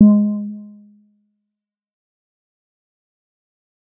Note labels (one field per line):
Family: bass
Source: synthesizer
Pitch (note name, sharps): G#3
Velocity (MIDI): 50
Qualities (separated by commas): dark, fast decay, percussive